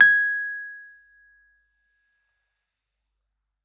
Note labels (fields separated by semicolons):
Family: keyboard; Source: electronic; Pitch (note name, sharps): G#6; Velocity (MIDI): 100; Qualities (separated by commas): fast decay